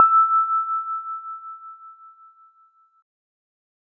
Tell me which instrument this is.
electronic keyboard